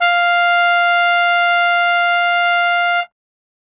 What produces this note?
acoustic brass instrument